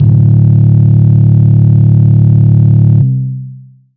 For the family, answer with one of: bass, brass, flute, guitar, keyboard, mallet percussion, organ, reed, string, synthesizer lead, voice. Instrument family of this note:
guitar